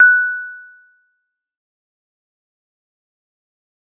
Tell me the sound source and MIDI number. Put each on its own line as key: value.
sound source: acoustic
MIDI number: 90